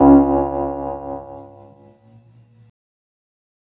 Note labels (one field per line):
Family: organ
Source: electronic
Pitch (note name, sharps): C#2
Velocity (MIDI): 50